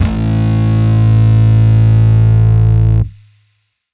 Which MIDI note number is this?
33